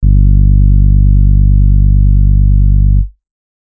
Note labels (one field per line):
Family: keyboard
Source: electronic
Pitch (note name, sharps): G1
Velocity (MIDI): 25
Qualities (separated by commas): dark